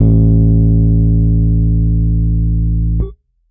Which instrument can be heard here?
electronic keyboard